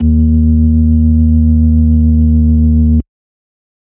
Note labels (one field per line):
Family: organ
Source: electronic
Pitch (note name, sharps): D#2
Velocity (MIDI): 100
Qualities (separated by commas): dark, distorted